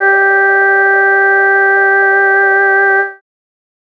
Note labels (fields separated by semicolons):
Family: voice; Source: synthesizer; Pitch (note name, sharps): G4; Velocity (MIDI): 100